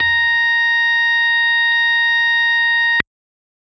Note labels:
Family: organ; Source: electronic; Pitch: A#5; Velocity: 75

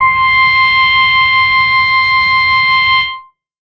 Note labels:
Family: bass; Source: synthesizer; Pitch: C6; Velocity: 50; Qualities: distorted

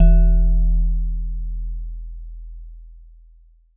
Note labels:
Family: mallet percussion; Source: acoustic; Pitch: E1; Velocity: 75

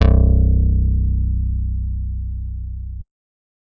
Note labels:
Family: guitar; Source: acoustic; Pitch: B0; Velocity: 75

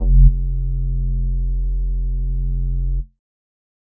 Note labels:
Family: flute; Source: synthesizer; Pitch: F1; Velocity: 25

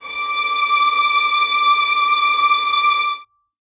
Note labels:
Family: string; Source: acoustic; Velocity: 75; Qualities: reverb

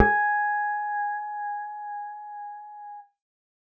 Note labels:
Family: bass; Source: synthesizer; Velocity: 75; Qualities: reverb

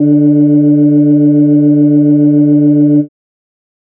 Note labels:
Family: organ; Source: electronic; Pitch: D3; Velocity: 75

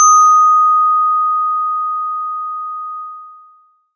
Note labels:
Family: mallet percussion; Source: electronic; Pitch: D#6; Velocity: 50; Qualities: bright, long release, multiphonic

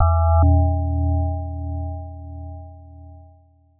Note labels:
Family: mallet percussion; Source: synthesizer; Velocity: 75; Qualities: multiphonic

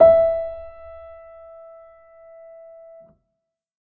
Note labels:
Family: keyboard; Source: acoustic; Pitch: E5; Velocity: 25; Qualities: reverb

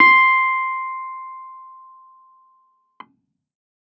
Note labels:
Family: keyboard; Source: electronic; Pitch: C6; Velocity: 75; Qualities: distorted

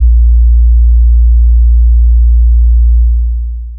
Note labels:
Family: bass; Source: synthesizer; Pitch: A#1; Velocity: 25; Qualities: long release

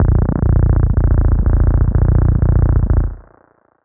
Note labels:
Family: bass; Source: synthesizer; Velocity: 25; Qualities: reverb

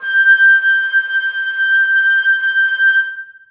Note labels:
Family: flute; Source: acoustic; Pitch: G6; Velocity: 127; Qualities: reverb

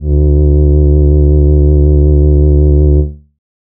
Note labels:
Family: voice; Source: synthesizer; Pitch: D2; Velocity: 50; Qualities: dark

